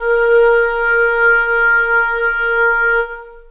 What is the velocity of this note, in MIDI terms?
25